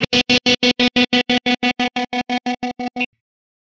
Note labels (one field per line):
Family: guitar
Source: electronic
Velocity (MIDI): 75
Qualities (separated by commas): bright, distorted, tempo-synced